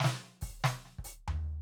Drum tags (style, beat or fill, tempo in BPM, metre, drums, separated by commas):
half-time rock, fill, 140 BPM, 4/4, closed hi-hat, open hi-hat, hi-hat pedal, snare, floor tom, kick